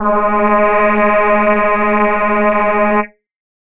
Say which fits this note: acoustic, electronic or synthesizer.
synthesizer